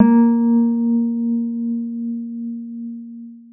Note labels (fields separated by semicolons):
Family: guitar; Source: electronic; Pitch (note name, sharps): A#3; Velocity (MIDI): 100; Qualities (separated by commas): long release, reverb